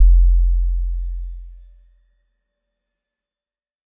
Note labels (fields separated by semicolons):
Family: mallet percussion; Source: electronic; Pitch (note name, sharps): F1; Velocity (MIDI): 127; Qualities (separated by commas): non-linear envelope